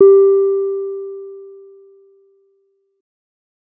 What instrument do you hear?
synthesizer bass